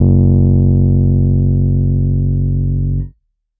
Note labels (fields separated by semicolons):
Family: keyboard; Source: electronic; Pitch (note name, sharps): F#1; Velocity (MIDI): 75; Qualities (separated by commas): dark, distorted